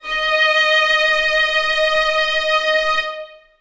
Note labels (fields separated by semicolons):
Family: string; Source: acoustic; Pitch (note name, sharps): D#5; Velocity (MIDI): 75; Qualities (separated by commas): reverb